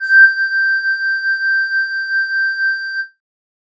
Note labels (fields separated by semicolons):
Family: flute; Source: synthesizer; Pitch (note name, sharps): G6; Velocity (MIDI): 50; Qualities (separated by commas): distorted